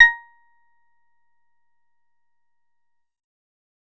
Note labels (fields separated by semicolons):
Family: bass; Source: synthesizer; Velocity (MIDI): 75; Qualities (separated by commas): percussive